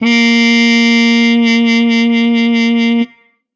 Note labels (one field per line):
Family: brass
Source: acoustic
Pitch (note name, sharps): A#3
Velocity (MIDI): 127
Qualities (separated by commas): bright